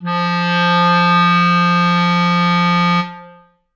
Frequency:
174.6 Hz